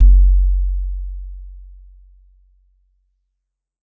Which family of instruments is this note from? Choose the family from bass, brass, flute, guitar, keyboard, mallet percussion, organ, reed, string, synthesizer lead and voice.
mallet percussion